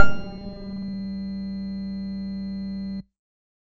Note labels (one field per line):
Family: bass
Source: synthesizer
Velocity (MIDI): 50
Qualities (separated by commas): distorted